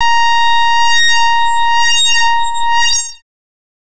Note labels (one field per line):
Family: bass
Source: synthesizer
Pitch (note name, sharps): A#5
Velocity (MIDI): 100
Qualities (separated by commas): bright, distorted, non-linear envelope